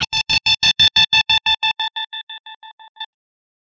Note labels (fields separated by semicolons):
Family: guitar; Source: electronic; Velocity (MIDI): 100; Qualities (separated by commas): bright, distorted, tempo-synced